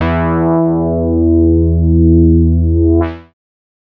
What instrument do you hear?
synthesizer bass